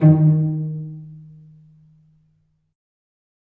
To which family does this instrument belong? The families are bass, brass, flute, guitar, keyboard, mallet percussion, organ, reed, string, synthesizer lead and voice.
string